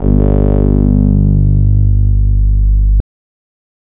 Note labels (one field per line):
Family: bass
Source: synthesizer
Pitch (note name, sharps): G1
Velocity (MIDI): 100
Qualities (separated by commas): distorted, non-linear envelope